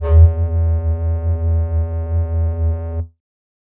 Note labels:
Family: flute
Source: synthesizer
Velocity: 25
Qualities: distorted

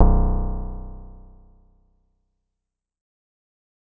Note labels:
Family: bass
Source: synthesizer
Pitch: B0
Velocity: 127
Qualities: fast decay

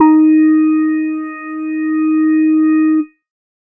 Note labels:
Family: organ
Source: electronic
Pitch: D#4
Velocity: 75

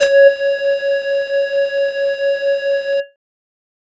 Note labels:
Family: flute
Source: synthesizer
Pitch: C#5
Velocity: 75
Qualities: distorted

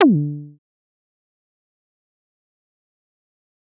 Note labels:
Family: bass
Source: synthesizer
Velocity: 75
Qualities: fast decay, percussive

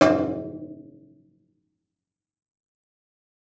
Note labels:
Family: guitar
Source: acoustic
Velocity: 50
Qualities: fast decay

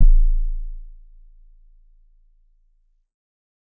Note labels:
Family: keyboard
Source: electronic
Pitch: A0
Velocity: 127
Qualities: dark

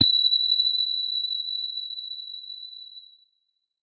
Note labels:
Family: guitar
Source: electronic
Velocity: 25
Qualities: bright

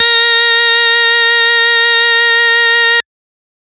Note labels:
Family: organ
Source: electronic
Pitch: A#4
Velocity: 127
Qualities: distorted

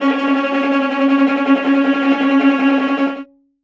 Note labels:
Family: string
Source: acoustic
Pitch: C#4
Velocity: 127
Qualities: bright, non-linear envelope, reverb

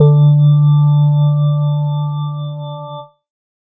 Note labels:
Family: organ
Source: electronic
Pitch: D3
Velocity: 25

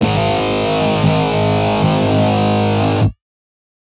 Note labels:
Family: guitar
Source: electronic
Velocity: 25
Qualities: bright, distorted

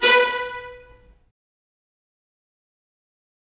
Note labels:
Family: string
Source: acoustic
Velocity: 50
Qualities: fast decay, reverb

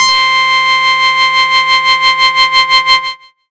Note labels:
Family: bass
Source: synthesizer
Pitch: C6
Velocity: 50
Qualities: bright, distorted

